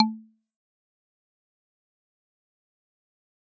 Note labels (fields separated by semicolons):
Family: mallet percussion; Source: acoustic; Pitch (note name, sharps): A3; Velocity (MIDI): 75; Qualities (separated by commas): fast decay, percussive